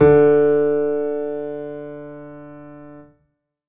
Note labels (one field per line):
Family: keyboard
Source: acoustic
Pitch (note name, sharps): D3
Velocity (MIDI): 75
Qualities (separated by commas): reverb